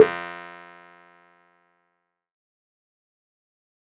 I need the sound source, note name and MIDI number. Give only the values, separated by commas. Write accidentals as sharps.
electronic, F2, 41